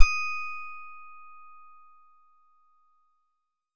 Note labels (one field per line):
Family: guitar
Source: synthesizer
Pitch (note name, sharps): D#6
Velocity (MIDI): 75